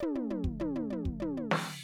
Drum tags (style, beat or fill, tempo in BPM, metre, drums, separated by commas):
Purdie shuffle, fill, 130 BPM, 4/4, crash, hi-hat pedal, snare, high tom, floor tom, kick